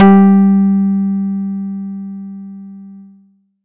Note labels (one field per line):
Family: guitar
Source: acoustic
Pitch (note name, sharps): G3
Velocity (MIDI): 25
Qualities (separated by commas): dark